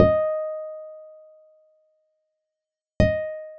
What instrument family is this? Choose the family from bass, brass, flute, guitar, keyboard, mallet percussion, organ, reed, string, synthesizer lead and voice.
guitar